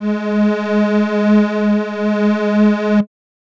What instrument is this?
acoustic reed instrument